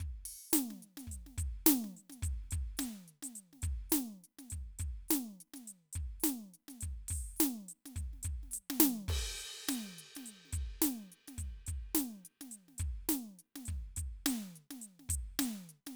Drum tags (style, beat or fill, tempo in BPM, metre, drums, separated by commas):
soul, beat, 105 BPM, 4/4, crash, closed hi-hat, open hi-hat, hi-hat pedal, snare, kick